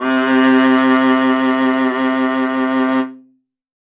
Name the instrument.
acoustic string instrument